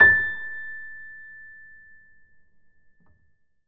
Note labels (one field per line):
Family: keyboard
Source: acoustic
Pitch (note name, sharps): A6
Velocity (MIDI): 50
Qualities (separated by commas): reverb